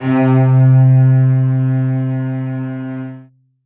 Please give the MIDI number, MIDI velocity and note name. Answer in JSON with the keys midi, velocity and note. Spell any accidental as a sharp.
{"midi": 48, "velocity": 127, "note": "C3"}